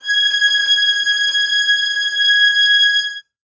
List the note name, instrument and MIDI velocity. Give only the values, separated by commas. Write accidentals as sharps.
G#6, acoustic string instrument, 127